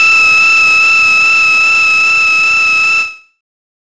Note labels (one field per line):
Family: bass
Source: synthesizer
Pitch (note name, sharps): E6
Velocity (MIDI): 100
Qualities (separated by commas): non-linear envelope